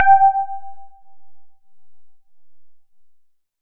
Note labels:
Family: synthesizer lead; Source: synthesizer; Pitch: G5; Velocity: 50

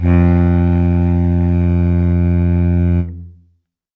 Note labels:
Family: reed; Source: acoustic; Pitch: F2; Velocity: 75; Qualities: reverb

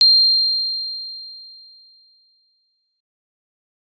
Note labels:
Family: keyboard; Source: electronic; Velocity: 100; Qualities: bright

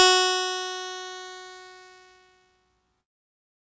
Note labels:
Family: keyboard; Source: electronic; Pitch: F#4; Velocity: 25; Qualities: bright, distorted

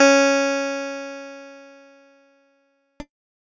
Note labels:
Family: keyboard; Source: electronic; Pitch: C#4; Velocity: 25; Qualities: bright

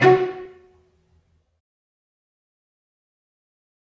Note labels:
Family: string; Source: acoustic; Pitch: F#4; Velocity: 50; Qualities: fast decay, percussive, reverb

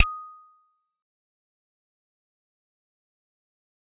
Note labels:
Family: mallet percussion; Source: acoustic; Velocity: 50; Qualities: fast decay, percussive

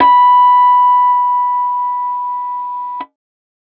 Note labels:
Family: guitar; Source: electronic; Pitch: B5; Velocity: 25; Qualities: distorted

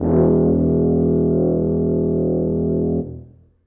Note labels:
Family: brass; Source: acoustic; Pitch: E1; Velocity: 75; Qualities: dark, reverb

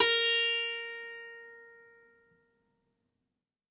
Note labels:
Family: guitar; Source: acoustic; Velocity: 127; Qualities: bright

